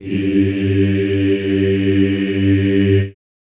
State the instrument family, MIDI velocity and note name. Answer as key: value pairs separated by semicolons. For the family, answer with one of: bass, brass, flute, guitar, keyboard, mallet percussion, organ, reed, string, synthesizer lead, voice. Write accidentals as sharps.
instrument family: voice; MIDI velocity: 75; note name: G2